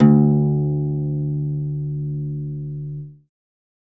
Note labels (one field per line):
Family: guitar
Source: acoustic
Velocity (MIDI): 75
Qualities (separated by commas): reverb